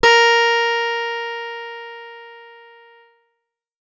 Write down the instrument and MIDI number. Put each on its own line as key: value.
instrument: acoustic guitar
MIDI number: 70